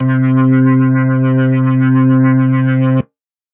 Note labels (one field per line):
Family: organ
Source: electronic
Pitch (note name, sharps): C3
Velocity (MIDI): 100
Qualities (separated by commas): distorted